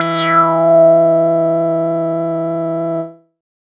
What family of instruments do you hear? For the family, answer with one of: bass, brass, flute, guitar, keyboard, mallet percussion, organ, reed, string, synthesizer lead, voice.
bass